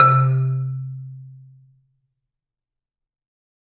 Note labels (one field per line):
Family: mallet percussion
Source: acoustic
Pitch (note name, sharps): C3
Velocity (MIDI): 100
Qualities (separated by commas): dark, fast decay, reverb